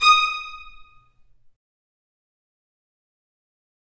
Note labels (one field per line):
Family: string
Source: acoustic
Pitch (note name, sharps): D#6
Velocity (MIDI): 127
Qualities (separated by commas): bright, fast decay, percussive, reverb